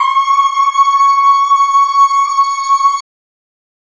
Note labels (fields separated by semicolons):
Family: voice; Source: electronic; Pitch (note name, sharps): C#6; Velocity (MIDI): 127